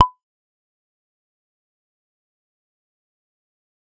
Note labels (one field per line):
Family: bass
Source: synthesizer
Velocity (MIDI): 50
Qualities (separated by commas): fast decay, percussive